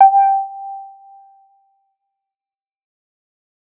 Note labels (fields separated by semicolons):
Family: bass; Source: synthesizer; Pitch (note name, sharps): G5; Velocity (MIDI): 75; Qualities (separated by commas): fast decay